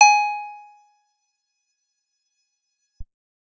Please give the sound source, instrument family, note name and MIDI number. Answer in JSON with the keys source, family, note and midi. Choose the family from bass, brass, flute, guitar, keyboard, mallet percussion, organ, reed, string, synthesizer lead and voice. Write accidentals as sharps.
{"source": "acoustic", "family": "guitar", "note": "G#5", "midi": 80}